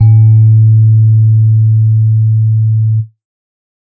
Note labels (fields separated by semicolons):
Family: keyboard; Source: electronic; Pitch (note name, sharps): A2; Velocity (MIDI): 75